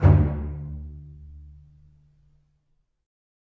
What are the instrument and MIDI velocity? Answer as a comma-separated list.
acoustic string instrument, 127